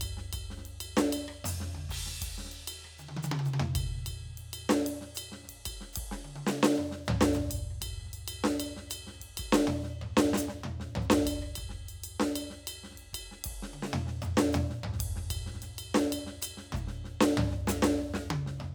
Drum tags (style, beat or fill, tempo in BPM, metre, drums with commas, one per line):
Afro-Cuban
beat
128 BPM
4/4
crash, ride, ride bell, closed hi-hat, hi-hat pedal, snare, cross-stick, high tom, mid tom, floor tom, kick